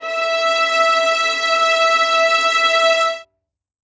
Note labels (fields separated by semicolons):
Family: string; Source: acoustic; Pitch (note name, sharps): E5; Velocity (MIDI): 100; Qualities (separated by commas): reverb